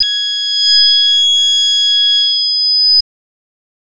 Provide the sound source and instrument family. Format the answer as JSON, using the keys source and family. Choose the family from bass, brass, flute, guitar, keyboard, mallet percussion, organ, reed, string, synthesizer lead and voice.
{"source": "synthesizer", "family": "voice"}